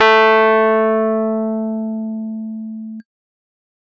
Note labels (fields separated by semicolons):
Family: keyboard; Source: electronic; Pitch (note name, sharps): A3; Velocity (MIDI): 127; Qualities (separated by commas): distorted